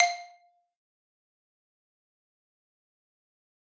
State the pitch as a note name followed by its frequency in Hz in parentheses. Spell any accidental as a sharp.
F5 (698.5 Hz)